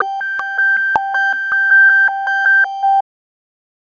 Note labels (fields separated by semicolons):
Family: bass; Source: synthesizer; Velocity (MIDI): 25; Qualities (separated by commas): tempo-synced